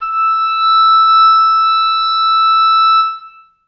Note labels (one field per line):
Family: reed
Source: acoustic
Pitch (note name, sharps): E6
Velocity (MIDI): 100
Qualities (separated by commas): reverb